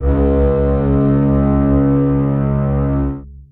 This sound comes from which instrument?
acoustic string instrument